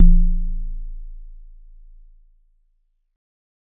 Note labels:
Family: mallet percussion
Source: acoustic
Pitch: A0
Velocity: 100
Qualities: dark

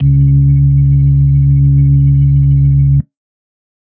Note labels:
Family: organ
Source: electronic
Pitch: C#2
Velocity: 127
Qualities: dark

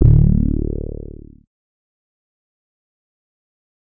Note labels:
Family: bass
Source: synthesizer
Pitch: D1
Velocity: 25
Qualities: distorted, fast decay

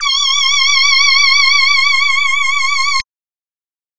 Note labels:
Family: voice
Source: synthesizer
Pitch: C#6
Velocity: 127

